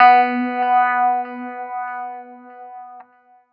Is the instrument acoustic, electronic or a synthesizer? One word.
electronic